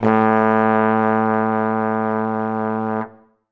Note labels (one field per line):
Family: brass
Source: acoustic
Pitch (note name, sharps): A2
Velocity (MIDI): 75